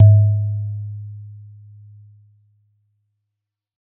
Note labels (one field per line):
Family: mallet percussion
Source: acoustic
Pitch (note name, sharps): G#2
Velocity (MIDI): 100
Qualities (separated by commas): dark